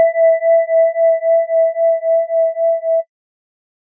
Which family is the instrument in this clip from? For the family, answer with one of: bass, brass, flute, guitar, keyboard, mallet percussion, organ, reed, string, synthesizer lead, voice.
organ